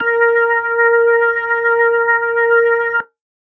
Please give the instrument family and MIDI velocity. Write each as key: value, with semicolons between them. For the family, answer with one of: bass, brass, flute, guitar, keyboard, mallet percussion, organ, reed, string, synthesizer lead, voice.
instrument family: organ; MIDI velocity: 25